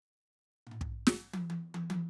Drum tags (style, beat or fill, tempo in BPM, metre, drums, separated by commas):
Afro-Cuban rumba, fill, 110 BPM, 4/4, snare, high tom, floor tom, kick